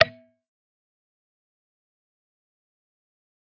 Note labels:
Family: guitar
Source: electronic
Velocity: 25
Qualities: fast decay, percussive

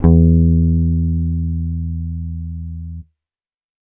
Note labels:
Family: bass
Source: electronic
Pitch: E2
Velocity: 25

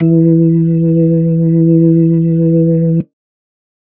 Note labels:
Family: organ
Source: electronic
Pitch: E3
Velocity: 127

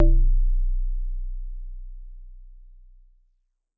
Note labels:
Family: mallet percussion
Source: acoustic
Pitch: B0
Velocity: 25

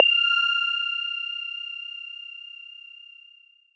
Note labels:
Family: mallet percussion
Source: electronic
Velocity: 25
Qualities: bright, distorted, non-linear envelope

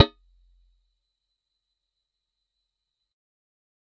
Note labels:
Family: guitar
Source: acoustic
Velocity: 100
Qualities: fast decay, percussive

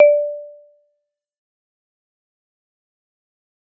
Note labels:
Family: mallet percussion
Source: acoustic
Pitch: D5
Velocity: 75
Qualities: fast decay, percussive

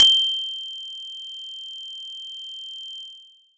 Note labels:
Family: mallet percussion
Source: acoustic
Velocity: 75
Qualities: bright, distorted

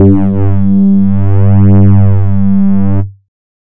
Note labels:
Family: bass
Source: synthesizer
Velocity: 25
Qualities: distorted

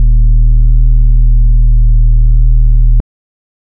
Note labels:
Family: organ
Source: electronic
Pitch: D#1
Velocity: 100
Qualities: dark

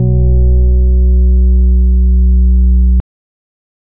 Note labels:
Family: organ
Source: electronic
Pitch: B1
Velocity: 75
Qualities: dark

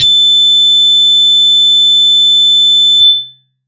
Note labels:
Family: guitar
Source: electronic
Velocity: 50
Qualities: bright, distorted

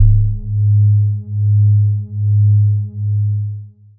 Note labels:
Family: bass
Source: synthesizer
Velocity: 25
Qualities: long release

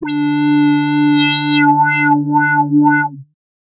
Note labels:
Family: bass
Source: synthesizer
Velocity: 100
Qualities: distorted, non-linear envelope

